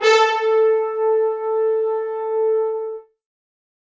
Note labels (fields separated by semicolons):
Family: brass; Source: acoustic; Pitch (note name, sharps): A4; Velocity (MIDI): 127; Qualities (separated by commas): bright, reverb